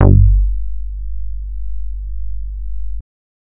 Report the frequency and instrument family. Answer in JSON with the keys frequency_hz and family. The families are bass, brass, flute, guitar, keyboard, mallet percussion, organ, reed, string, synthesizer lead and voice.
{"frequency_hz": 49, "family": "bass"}